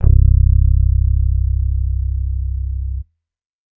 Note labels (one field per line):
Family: bass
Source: electronic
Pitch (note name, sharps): C1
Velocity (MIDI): 50